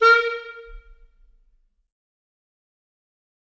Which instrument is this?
acoustic reed instrument